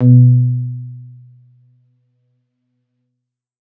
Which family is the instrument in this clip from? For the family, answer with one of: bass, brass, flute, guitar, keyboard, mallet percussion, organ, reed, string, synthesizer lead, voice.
keyboard